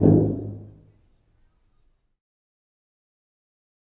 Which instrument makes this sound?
acoustic brass instrument